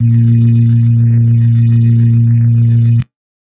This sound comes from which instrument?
electronic organ